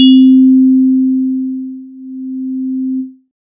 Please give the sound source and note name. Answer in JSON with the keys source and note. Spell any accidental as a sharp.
{"source": "synthesizer", "note": "C4"}